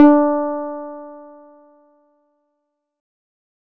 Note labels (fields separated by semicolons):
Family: keyboard; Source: electronic; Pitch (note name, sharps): D4; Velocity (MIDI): 127